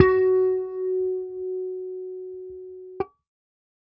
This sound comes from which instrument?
electronic bass